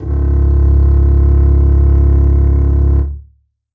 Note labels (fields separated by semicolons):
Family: string; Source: acoustic; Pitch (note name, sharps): C#1; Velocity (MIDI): 75; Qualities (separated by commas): reverb